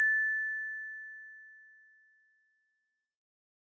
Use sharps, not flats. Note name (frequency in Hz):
A6 (1760 Hz)